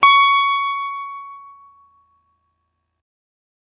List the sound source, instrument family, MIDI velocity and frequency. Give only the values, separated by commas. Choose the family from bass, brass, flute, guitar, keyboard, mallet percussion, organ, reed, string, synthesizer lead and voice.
electronic, guitar, 100, 1109 Hz